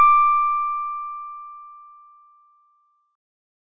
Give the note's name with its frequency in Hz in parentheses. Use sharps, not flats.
D6 (1175 Hz)